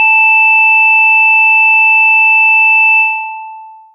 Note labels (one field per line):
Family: synthesizer lead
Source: synthesizer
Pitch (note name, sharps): A5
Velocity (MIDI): 75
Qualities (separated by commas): long release